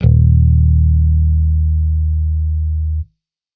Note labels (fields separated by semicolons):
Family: bass; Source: electronic; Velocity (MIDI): 127